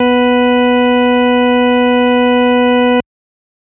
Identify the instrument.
electronic organ